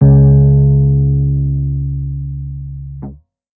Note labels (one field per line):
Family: keyboard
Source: electronic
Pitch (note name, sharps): C#2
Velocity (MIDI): 25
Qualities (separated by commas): dark